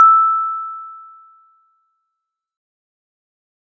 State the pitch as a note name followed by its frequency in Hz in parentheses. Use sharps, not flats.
E6 (1319 Hz)